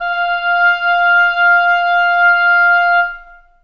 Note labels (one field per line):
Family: reed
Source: acoustic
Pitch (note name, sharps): F5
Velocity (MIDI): 100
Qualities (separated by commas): reverb